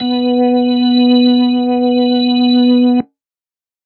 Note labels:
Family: organ; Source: electronic; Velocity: 75; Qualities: dark

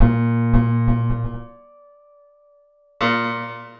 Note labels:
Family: guitar; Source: acoustic; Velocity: 50; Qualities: reverb

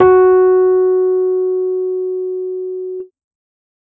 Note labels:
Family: keyboard; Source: electronic; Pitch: F#4; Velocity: 100

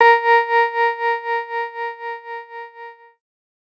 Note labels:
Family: keyboard; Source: electronic; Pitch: A#4; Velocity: 25

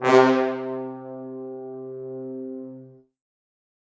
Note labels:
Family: brass; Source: acoustic; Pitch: C3; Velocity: 100; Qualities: bright, reverb

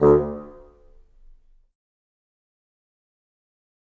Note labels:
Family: reed; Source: acoustic; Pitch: D2; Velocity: 75; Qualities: fast decay, percussive, reverb

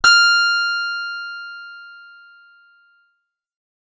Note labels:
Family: guitar; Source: acoustic; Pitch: F6; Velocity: 100; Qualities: bright, distorted

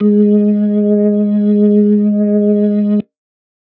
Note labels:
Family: organ; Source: electronic; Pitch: G#3; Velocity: 127

